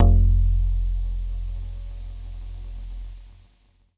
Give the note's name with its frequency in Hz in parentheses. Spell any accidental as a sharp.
F1 (43.65 Hz)